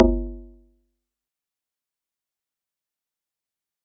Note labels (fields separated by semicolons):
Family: mallet percussion; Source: acoustic; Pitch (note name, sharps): G1; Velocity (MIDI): 127; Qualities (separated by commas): fast decay, percussive